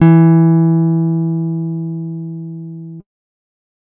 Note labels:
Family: guitar; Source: acoustic; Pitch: E3; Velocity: 50

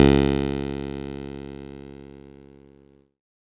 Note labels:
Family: keyboard; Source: electronic; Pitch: C#2; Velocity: 127; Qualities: bright, distorted

